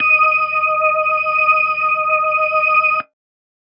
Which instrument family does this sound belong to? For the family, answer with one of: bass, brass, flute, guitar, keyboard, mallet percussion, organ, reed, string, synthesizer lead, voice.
organ